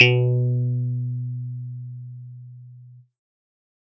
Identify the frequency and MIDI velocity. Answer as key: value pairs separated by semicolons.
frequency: 123.5 Hz; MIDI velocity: 25